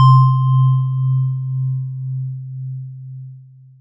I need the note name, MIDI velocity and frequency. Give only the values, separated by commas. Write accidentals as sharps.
C3, 25, 130.8 Hz